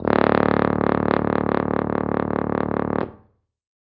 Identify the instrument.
acoustic brass instrument